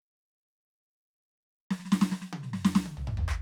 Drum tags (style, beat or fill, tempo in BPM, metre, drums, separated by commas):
hip-hop, fill, 70 BPM, 4/4, percussion, snare, high tom, mid tom, floor tom